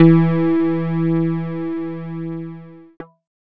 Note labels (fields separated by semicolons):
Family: keyboard; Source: electronic; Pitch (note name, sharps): E3; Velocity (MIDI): 75; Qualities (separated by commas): distorted